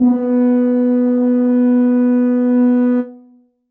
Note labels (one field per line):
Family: brass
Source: acoustic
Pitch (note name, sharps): B3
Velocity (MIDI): 127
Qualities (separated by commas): dark, reverb